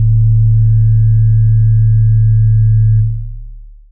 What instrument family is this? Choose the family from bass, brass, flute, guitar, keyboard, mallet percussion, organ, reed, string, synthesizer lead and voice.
synthesizer lead